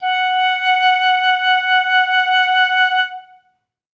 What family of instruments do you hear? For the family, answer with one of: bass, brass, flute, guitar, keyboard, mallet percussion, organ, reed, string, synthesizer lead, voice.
flute